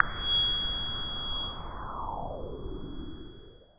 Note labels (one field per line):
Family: synthesizer lead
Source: synthesizer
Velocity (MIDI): 75